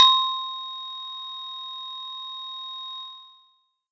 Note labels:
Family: mallet percussion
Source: acoustic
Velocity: 25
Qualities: distorted

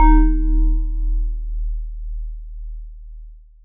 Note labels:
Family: mallet percussion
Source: acoustic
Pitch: D#1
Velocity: 75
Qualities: long release

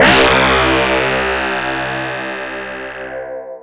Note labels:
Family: mallet percussion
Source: electronic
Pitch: C2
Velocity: 75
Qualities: bright, distorted, long release, non-linear envelope

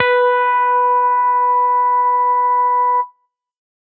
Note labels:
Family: bass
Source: synthesizer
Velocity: 127

